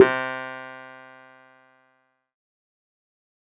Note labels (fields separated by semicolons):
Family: keyboard; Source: electronic; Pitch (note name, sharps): C3; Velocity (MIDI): 75; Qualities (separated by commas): distorted, fast decay